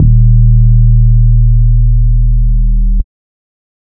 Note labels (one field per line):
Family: bass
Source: synthesizer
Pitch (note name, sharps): D#1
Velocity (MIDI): 127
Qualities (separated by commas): dark